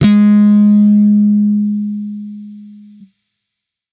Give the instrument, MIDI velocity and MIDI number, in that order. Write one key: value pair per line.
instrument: electronic bass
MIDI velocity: 75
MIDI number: 56